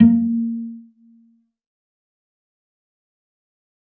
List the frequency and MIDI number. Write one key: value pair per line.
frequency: 233.1 Hz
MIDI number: 58